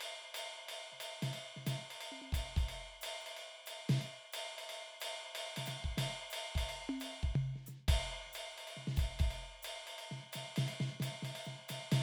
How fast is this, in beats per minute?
180 BPM